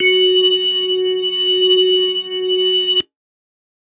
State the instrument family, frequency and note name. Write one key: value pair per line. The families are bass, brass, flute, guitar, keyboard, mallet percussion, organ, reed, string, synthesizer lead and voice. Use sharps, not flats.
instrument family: organ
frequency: 370 Hz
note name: F#4